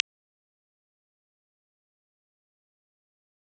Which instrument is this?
electronic guitar